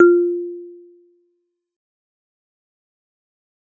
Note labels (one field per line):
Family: mallet percussion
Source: acoustic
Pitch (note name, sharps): F4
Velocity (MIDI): 75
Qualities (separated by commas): dark, fast decay, reverb